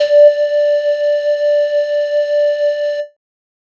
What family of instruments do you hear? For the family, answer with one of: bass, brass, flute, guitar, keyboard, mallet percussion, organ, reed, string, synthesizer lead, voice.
flute